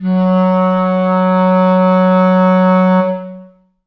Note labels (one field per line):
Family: reed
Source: acoustic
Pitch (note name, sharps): F#3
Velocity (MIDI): 75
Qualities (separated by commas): long release, reverb